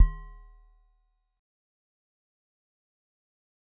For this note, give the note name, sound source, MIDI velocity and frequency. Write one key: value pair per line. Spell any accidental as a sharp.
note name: D#1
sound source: acoustic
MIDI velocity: 25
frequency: 38.89 Hz